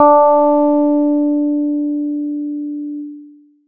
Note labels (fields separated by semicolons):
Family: bass; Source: synthesizer; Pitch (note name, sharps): D4; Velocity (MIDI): 50; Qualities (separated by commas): distorted